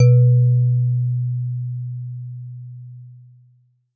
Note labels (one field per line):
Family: mallet percussion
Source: acoustic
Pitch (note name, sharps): B2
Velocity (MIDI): 75